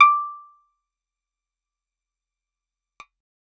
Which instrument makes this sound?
acoustic guitar